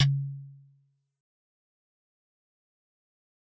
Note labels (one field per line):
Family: mallet percussion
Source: acoustic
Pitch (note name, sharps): C#3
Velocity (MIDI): 25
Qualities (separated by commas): fast decay, percussive